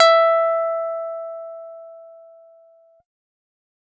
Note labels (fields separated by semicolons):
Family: guitar; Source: electronic; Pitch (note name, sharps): E5; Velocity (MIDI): 127